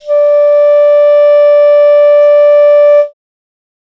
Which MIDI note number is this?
74